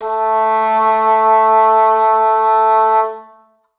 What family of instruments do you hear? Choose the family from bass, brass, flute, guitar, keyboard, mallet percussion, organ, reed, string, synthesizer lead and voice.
reed